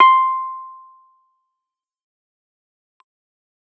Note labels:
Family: keyboard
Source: electronic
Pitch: C6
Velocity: 75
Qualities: fast decay

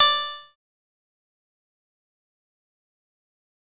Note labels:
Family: bass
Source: synthesizer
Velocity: 50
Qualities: fast decay, percussive

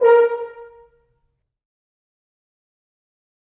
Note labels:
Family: brass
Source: acoustic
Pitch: A#4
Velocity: 75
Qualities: fast decay, percussive, reverb

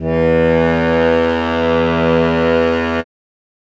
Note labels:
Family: keyboard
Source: acoustic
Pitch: E2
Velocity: 100

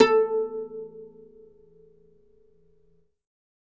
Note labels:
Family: guitar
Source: acoustic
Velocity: 127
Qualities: reverb

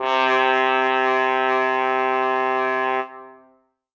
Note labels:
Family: brass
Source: acoustic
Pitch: C3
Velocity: 75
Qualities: reverb

